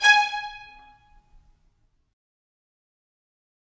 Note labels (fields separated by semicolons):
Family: string; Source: acoustic; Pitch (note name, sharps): G#5; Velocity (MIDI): 75; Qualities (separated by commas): fast decay, percussive, reverb